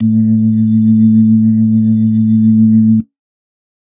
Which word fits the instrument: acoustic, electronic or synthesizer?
electronic